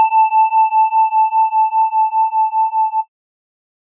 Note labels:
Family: organ; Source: electronic; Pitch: A5; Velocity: 75

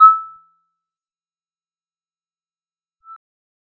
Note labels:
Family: bass; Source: synthesizer; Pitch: E6; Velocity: 25; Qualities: fast decay, percussive

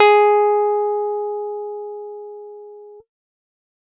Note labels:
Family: guitar; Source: electronic; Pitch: G#4; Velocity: 100

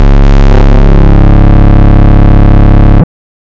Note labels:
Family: bass; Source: synthesizer; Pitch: C#1; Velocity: 127; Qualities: bright, distorted, non-linear envelope

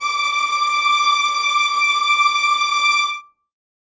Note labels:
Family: string; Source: acoustic; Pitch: D6; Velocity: 50; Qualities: bright, non-linear envelope, reverb

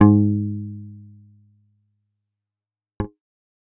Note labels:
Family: bass; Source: synthesizer; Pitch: G#2; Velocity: 75; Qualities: fast decay

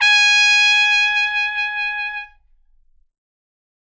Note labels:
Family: brass; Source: acoustic; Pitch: G#5; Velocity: 100; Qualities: bright

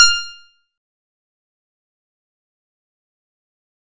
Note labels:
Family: guitar; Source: acoustic; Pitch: F6; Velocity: 25; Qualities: bright, distorted, fast decay, percussive

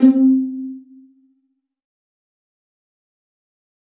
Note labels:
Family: string; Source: acoustic; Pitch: C4; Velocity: 50; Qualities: dark, fast decay, reverb

